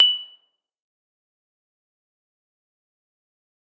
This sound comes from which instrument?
acoustic mallet percussion instrument